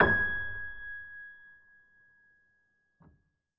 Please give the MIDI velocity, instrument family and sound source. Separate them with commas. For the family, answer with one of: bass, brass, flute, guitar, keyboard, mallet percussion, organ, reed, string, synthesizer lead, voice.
25, keyboard, acoustic